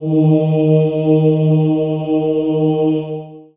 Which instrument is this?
acoustic voice